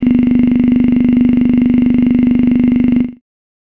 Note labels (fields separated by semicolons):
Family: voice; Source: synthesizer; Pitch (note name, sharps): G0; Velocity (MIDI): 100; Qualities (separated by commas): bright